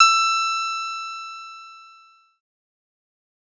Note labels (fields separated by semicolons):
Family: bass; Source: synthesizer; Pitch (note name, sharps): E6; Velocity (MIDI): 75; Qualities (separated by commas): fast decay